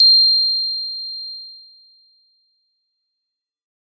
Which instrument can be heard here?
acoustic mallet percussion instrument